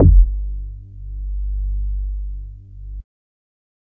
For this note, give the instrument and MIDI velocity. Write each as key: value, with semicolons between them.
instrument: synthesizer bass; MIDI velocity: 50